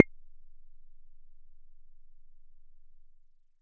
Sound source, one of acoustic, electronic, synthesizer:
synthesizer